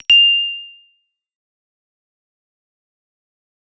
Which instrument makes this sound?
synthesizer bass